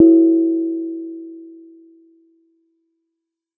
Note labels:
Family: mallet percussion; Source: acoustic; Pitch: E4; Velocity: 75; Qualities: reverb

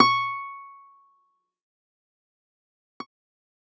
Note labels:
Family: guitar; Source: electronic; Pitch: C#6; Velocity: 75; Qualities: fast decay

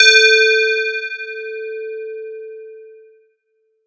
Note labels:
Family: mallet percussion; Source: electronic; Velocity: 127; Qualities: multiphonic

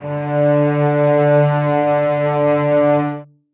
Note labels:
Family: string; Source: acoustic; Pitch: D3; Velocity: 75; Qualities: reverb

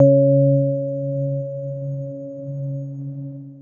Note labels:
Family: keyboard; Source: electronic; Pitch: C#3; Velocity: 25; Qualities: dark, long release

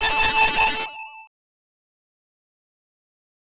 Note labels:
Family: bass; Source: synthesizer; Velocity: 25; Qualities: bright, distorted, fast decay, multiphonic

